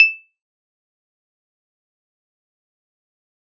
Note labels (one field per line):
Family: keyboard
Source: electronic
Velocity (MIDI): 100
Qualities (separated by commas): bright, fast decay, percussive